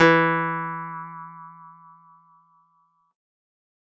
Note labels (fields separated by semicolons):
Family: guitar; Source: acoustic; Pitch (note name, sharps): E3; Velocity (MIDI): 50; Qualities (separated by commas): bright